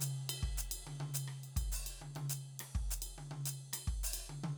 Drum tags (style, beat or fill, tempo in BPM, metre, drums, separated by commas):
Afro-Cuban, beat, 105 BPM, 4/4, ride, ride bell, hi-hat pedal, cross-stick, high tom, kick